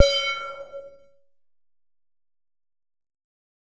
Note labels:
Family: bass; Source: synthesizer; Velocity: 25; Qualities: bright, distorted

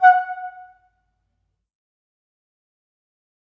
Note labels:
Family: flute; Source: acoustic; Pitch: F#5; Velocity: 75; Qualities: fast decay, percussive, reverb

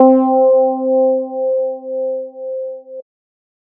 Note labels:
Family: bass; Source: synthesizer; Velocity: 25

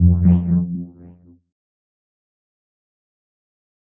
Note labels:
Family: keyboard; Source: electronic; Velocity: 25; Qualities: distorted, fast decay, non-linear envelope

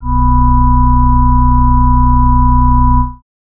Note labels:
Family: organ; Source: electronic; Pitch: B0; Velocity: 25

